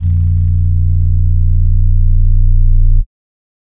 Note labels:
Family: flute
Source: synthesizer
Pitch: A#0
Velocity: 50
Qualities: dark

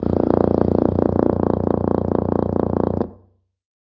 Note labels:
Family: brass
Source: acoustic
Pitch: A#0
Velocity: 127

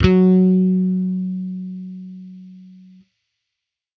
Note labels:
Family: bass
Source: electronic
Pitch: F#3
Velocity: 75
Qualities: distorted

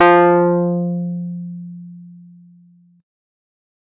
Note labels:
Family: keyboard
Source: electronic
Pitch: F3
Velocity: 100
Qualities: distorted

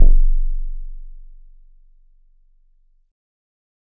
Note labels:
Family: keyboard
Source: electronic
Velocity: 50

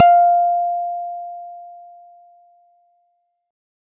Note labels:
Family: guitar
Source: electronic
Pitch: F5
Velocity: 50

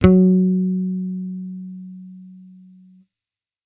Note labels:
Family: bass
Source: electronic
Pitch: F#3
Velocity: 75

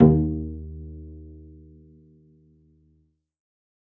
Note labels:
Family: string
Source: acoustic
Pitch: D#2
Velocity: 75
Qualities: dark, reverb

